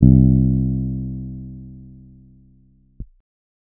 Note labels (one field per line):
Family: keyboard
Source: electronic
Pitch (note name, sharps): C2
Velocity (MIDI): 50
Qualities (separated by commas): dark